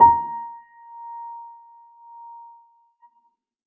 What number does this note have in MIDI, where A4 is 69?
82